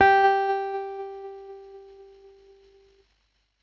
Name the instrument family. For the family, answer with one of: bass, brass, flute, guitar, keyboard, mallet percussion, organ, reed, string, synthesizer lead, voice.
keyboard